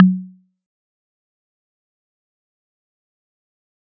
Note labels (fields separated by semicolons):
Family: mallet percussion; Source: acoustic; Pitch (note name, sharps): F#3; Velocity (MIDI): 75; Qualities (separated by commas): fast decay, percussive